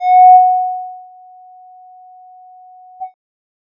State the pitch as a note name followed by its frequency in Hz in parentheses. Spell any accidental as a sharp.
F#5 (740 Hz)